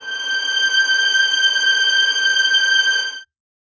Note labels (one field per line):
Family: string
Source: acoustic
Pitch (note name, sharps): G6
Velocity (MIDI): 75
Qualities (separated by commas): reverb